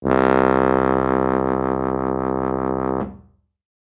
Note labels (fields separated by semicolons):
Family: brass; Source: acoustic; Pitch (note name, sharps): C2; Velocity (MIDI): 127